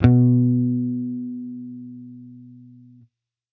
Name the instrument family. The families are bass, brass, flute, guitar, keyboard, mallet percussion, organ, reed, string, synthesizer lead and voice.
bass